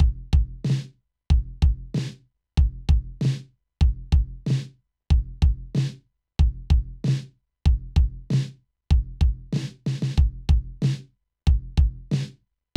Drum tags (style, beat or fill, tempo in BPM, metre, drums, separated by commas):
rock, beat, 94 BPM, 4/4, snare, kick